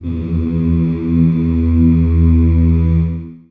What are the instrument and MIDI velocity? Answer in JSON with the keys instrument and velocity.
{"instrument": "acoustic voice", "velocity": 50}